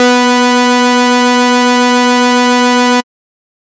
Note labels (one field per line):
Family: bass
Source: synthesizer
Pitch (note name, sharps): B3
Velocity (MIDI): 50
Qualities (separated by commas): bright, distorted